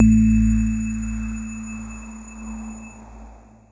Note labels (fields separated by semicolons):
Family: keyboard; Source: electronic; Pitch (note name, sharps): A1; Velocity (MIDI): 25; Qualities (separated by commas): dark, long release